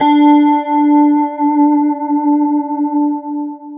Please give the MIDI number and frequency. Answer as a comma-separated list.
62, 293.7 Hz